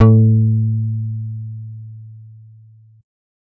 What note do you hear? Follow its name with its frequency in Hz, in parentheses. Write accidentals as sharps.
A2 (110 Hz)